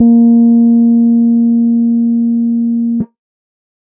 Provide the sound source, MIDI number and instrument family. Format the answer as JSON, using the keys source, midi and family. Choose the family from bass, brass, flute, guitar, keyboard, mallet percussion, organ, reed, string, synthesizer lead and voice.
{"source": "electronic", "midi": 58, "family": "keyboard"}